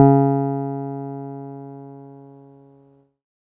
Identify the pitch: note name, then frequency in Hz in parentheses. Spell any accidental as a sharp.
C#3 (138.6 Hz)